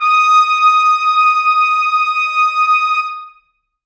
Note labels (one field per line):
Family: brass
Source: acoustic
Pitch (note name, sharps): D#6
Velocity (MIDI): 100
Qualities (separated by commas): reverb